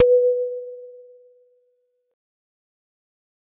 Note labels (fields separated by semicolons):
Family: mallet percussion; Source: acoustic; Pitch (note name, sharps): B4; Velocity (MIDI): 50; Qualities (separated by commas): dark, fast decay